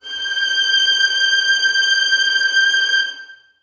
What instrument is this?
acoustic string instrument